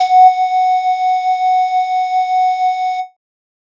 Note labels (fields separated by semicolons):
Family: flute; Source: synthesizer; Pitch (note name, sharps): F#5; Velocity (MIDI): 100; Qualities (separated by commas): distorted